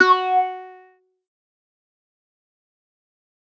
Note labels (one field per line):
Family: bass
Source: synthesizer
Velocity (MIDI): 25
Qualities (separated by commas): distorted, fast decay